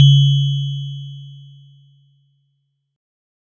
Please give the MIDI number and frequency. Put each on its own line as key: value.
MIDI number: 49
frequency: 138.6 Hz